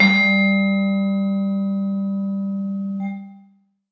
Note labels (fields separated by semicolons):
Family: mallet percussion; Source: acoustic; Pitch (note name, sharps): G3; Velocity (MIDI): 100; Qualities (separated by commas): reverb